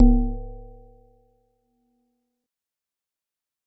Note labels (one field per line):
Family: mallet percussion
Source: acoustic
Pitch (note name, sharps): C#1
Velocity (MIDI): 100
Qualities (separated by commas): fast decay, percussive